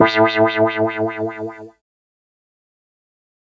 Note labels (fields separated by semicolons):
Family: keyboard; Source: synthesizer; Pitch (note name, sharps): A2; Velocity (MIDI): 25; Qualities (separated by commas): distorted, fast decay